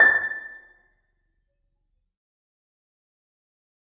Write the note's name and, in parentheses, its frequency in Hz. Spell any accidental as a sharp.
A6 (1760 Hz)